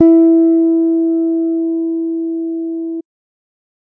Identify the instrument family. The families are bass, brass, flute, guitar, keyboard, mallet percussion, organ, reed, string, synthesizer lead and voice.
bass